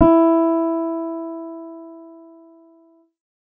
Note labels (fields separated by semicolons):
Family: keyboard; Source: synthesizer; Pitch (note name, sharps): E4; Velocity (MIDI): 50; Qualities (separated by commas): dark